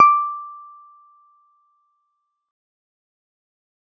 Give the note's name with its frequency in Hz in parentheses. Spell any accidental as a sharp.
D6 (1175 Hz)